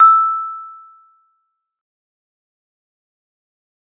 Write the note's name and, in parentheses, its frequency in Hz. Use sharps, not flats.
E6 (1319 Hz)